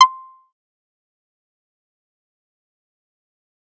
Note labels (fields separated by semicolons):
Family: bass; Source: synthesizer; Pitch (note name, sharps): C6; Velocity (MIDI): 127; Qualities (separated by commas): fast decay, percussive